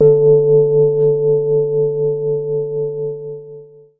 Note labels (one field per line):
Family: keyboard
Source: electronic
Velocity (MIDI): 50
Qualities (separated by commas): long release, reverb